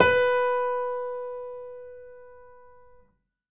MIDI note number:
71